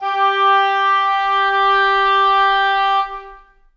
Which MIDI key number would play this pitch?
67